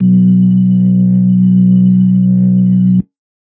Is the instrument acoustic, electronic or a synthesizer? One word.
electronic